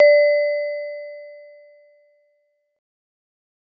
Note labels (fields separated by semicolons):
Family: mallet percussion; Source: acoustic; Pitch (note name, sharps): D5; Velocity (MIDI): 100